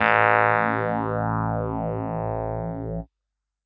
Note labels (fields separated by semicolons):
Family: keyboard; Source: electronic; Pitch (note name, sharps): A1; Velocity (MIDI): 127; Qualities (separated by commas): distorted